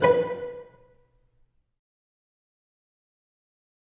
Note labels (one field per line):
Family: string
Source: acoustic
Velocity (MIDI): 100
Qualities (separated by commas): dark, fast decay, reverb